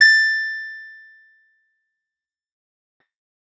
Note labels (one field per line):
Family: guitar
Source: acoustic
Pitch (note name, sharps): A6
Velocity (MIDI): 127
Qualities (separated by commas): bright, distorted, fast decay